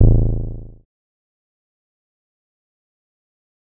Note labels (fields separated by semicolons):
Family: synthesizer lead; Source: synthesizer; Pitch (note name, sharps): A0; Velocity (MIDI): 100; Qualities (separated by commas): distorted, fast decay